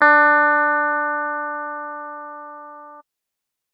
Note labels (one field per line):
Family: keyboard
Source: electronic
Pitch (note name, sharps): D4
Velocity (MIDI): 75